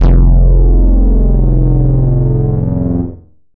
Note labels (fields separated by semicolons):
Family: bass; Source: synthesizer; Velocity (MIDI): 75; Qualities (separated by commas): distorted